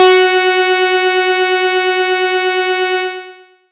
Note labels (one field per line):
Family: bass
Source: synthesizer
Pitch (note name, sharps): F#4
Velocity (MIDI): 100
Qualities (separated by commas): bright, distorted, long release